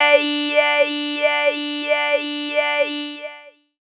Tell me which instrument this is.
synthesizer voice